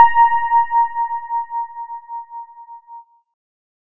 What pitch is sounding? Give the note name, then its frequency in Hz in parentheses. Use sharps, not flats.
A#5 (932.3 Hz)